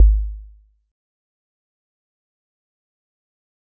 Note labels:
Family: mallet percussion; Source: acoustic; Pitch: G#1; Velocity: 25; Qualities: fast decay, percussive

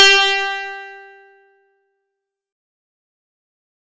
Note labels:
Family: guitar; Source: acoustic; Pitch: G4; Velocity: 100; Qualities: bright, distorted, fast decay

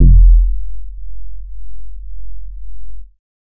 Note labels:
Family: bass; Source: synthesizer; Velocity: 25; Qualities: dark, distorted

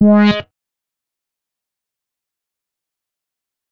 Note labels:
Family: bass; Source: synthesizer; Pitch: G#3; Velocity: 75; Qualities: fast decay, percussive

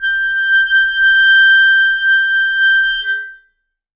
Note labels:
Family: reed; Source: acoustic; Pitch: G6; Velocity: 75; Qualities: reverb

